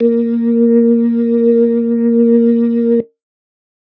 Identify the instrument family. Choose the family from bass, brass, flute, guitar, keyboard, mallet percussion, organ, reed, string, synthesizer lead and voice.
organ